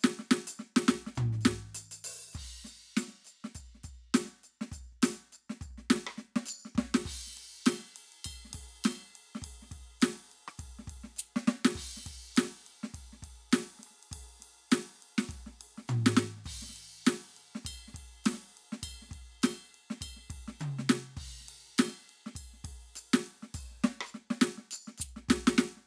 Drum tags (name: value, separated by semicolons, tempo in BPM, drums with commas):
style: New Orleans funk; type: beat; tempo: 102 BPM; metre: 4/4; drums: crash, ride, ride bell, percussion, snare, cross-stick, mid tom, floor tom, kick